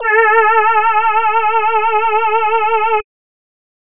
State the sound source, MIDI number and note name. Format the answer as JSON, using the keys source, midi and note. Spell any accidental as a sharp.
{"source": "synthesizer", "midi": 69, "note": "A4"}